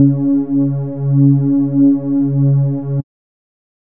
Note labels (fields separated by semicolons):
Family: bass; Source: synthesizer; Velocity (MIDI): 75; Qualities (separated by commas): dark